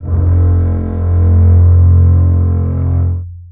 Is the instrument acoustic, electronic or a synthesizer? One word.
acoustic